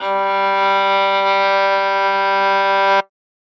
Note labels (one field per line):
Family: string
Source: acoustic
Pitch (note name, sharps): G3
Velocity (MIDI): 75